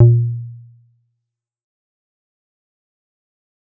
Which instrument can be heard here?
synthesizer bass